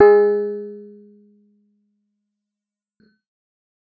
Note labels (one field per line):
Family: keyboard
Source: electronic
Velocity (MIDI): 25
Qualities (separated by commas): fast decay